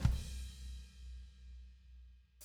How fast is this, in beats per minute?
100 BPM